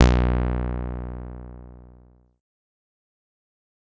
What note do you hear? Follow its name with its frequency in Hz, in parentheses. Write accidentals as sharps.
B1 (61.74 Hz)